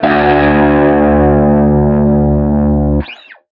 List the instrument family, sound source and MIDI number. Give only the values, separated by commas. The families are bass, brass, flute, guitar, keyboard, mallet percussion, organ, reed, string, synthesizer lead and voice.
guitar, electronic, 38